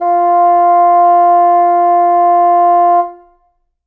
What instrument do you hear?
acoustic reed instrument